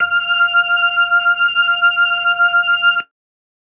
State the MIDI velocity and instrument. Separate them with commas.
75, electronic organ